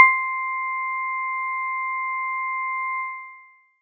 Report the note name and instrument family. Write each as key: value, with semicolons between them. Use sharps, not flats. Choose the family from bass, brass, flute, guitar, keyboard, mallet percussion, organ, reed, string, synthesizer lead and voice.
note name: C6; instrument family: mallet percussion